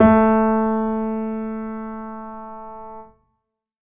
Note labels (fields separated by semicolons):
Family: keyboard; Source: acoustic; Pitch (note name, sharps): A3; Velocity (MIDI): 50; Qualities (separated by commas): reverb